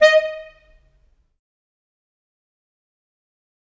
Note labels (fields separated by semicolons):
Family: reed; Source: acoustic; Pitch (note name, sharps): D#5; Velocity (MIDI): 100; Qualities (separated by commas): fast decay, percussive, reverb